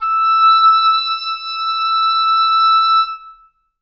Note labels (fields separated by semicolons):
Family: reed; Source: acoustic; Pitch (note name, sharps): E6; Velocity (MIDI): 127; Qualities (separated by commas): reverb